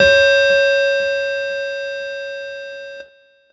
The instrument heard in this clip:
electronic keyboard